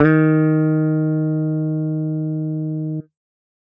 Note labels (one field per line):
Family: guitar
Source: electronic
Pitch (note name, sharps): D#3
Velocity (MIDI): 127